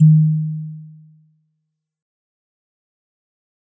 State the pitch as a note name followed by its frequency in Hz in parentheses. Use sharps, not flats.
D#3 (155.6 Hz)